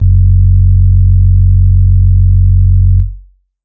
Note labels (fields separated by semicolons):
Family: organ; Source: electronic; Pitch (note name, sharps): F#1; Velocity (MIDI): 25; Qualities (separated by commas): dark